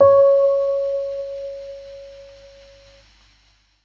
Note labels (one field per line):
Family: keyboard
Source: electronic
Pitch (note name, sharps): C#5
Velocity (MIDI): 25